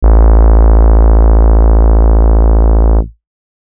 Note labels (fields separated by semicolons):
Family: keyboard; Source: electronic; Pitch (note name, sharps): A1; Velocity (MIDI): 127; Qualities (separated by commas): dark